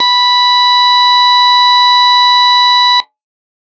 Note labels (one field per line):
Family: organ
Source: electronic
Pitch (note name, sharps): B5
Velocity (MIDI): 127